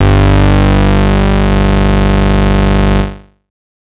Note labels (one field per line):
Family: bass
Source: synthesizer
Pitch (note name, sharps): G1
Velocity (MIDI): 25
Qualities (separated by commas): bright, distorted